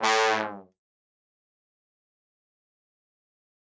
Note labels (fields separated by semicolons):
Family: brass; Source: acoustic; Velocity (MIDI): 127; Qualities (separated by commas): bright, fast decay, reverb